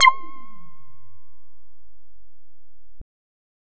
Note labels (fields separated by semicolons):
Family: bass; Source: synthesizer; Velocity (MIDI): 50; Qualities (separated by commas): distorted